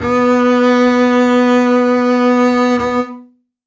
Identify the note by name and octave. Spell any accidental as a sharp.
B3